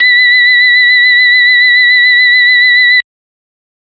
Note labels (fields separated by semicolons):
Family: organ; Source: electronic; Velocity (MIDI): 127; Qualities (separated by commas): bright